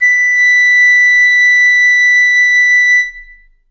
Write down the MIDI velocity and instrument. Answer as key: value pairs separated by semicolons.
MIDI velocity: 75; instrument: acoustic flute